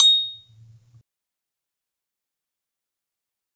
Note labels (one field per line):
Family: mallet percussion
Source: acoustic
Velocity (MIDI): 100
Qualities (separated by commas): fast decay, percussive, reverb